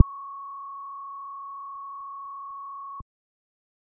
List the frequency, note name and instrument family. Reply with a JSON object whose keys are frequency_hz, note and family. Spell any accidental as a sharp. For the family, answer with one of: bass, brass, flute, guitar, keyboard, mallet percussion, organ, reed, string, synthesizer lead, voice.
{"frequency_hz": 1109, "note": "C#6", "family": "bass"}